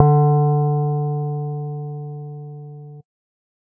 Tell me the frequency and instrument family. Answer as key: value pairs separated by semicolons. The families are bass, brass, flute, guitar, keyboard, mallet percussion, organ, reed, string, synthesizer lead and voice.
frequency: 146.8 Hz; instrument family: bass